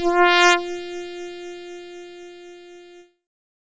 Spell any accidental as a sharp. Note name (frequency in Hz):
F4 (349.2 Hz)